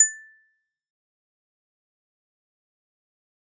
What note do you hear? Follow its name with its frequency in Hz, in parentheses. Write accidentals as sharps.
A6 (1760 Hz)